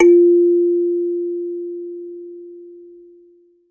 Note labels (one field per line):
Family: mallet percussion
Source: acoustic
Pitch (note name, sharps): F4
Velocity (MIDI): 50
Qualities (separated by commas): reverb